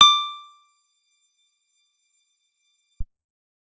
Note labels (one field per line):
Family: guitar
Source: acoustic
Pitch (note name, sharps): D6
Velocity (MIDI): 75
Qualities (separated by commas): percussive